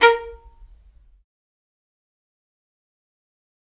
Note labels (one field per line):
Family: string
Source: acoustic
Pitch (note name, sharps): A#4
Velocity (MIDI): 50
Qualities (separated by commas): fast decay, percussive, reverb